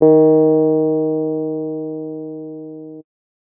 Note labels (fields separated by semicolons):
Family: keyboard; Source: electronic; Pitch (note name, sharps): D#3; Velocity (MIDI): 50